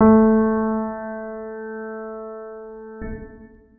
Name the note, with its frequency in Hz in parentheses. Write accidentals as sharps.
A3 (220 Hz)